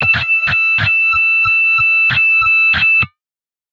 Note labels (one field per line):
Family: guitar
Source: electronic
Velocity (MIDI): 127